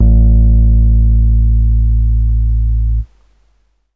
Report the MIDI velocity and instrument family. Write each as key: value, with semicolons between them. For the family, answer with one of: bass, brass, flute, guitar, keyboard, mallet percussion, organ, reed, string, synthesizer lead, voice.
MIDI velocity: 25; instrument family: keyboard